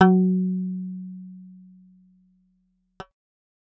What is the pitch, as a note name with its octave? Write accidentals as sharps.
F#3